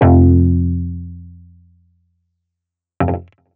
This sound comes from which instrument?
electronic guitar